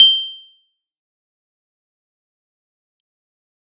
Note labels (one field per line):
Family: keyboard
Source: electronic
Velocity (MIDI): 50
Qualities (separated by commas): fast decay, percussive